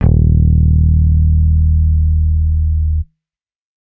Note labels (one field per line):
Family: bass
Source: electronic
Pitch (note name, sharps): D#1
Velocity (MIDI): 100